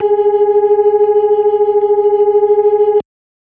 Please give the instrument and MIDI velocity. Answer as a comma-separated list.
electronic organ, 100